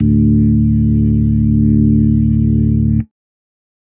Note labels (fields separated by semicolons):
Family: organ; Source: electronic; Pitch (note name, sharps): D1; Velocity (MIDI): 127; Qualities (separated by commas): dark